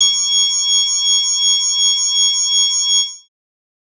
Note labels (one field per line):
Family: bass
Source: synthesizer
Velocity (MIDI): 25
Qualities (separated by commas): bright, distorted